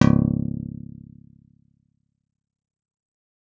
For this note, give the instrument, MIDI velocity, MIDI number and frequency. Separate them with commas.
acoustic guitar, 100, 25, 34.65 Hz